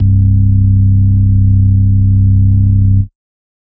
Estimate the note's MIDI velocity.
127